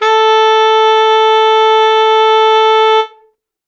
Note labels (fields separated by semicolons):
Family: reed; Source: acoustic; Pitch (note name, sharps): A4; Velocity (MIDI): 100; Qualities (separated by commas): reverb